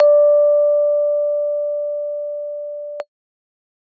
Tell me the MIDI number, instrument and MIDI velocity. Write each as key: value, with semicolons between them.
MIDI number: 74; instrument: electronic keyboard; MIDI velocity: 25